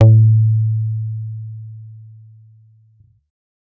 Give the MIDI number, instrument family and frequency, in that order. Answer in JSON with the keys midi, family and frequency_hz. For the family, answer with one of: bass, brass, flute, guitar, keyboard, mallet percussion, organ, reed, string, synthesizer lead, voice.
{"midi": 45, "family": "bass", "frequency_hz": 110}